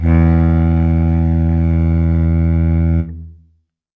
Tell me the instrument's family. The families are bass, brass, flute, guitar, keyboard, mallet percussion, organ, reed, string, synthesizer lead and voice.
reed